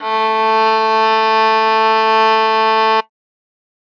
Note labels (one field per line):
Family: string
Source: acoustic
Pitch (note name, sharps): A3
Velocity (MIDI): 50